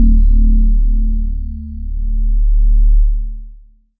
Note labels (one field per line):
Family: voice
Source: synthesizer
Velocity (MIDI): 127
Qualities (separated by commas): dark, long release